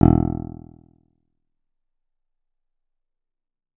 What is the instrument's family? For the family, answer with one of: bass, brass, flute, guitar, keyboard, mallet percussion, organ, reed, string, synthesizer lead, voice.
guitar